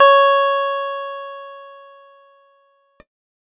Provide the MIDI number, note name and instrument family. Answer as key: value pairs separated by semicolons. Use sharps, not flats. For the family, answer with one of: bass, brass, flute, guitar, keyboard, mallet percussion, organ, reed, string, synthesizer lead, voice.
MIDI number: 73; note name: C#5; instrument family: keyboard